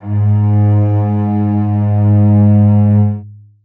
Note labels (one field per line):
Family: string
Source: acoustic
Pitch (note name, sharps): G#2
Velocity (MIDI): 75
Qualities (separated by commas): long release, reverb